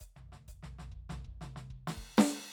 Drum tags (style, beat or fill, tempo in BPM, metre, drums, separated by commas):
Brazilian baião, fill, 95 BPM, 4/4, crash, hi-hat pedal, snare, high tom, floor tom, kick